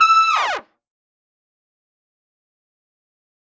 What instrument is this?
acoustic brass instrument